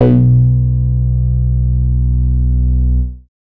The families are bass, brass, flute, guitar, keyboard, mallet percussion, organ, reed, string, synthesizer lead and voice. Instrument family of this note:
bass